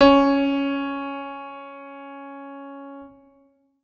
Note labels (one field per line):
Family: organ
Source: electronic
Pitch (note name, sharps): C#4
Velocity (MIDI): 127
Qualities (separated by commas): reverb